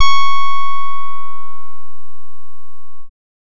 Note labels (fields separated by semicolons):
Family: bass; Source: synthesizer; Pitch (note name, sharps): C#6; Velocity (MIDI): 75; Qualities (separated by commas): distorted